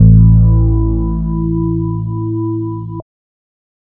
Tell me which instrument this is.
synthesizer bass